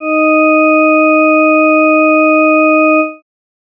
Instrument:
electronic organ